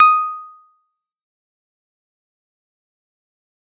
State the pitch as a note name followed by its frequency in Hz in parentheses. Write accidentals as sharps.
D#6 (1245 Hz)